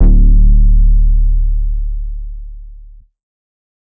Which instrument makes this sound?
synthesizer bass